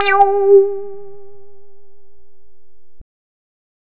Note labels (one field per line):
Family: bass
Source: synthesizer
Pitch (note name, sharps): G4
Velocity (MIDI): 75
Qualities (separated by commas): distorted